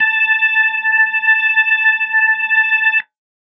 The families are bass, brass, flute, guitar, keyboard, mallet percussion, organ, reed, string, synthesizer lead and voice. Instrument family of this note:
organ